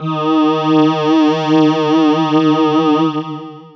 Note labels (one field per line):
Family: voice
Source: synthesizer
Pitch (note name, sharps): D#3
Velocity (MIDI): 75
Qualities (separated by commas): distorted, long release